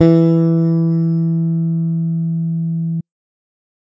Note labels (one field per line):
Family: bass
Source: electronic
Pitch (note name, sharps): E3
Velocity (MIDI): 100